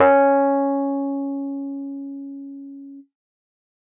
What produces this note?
electronic keyboard